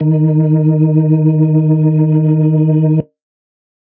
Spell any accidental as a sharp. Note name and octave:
D#3